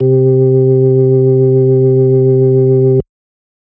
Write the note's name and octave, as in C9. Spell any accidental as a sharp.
C3